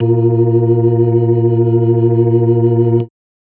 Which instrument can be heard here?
electronic organ